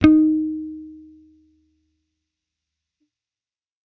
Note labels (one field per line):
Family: bass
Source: electronic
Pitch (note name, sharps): D#4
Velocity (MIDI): 100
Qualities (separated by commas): fast decay